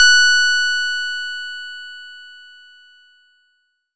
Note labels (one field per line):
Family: bass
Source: synthesizer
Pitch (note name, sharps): F#6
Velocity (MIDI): 127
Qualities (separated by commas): bright, distorted